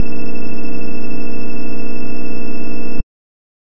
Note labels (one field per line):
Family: bass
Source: synthesizer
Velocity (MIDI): 75